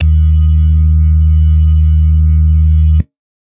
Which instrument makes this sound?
electronic organ